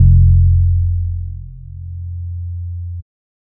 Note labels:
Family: bass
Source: synthesizer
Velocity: 75

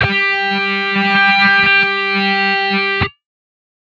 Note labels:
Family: guitar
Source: synthesizer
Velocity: 75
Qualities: distorted

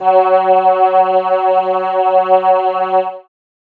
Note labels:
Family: keyboard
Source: synthesizer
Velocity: 50

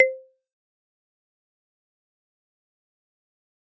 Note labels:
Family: mallet percussion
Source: acoustic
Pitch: C5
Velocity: 75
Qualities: fast decay, percussive

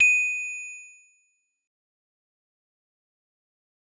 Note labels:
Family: mallet percussion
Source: acoustic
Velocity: 50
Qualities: bright, fast decay

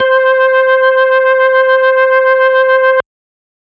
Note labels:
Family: organ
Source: electronic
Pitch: C5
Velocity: 25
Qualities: distorted

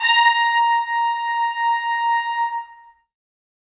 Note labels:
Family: brass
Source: acoustic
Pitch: A#5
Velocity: 25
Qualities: bright, reverb

